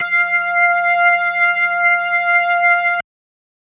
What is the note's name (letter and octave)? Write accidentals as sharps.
F5